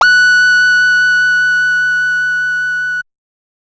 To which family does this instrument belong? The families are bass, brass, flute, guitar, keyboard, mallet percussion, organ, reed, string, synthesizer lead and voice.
bass